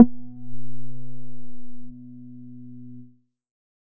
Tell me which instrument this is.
synthesizer bass